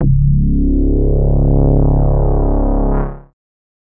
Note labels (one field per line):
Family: bass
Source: synthesizer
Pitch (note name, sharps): C#1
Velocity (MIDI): 127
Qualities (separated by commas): distorted, multiphonic